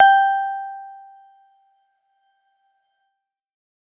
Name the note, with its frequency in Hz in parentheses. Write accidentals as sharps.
G5 (784 Hz)